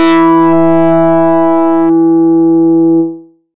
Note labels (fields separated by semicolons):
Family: bass; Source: synthesizer; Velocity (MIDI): 100; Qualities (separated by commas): bright, distorted